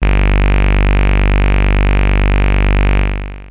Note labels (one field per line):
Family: bass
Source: synthesizer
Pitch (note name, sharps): G1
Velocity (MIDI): 50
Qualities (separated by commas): bright, distorted, long release